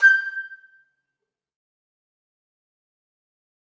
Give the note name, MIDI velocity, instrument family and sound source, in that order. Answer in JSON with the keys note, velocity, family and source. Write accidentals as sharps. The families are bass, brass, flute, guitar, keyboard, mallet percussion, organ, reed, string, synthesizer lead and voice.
{"note": "G6", "velocity": 100, "family": "flute", "source": "acoustic"}